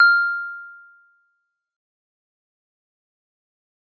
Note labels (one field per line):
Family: guitar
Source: synthesizer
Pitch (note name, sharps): F6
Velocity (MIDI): 127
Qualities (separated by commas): dark, fast decay